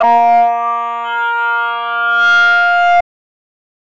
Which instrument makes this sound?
synthesizer voice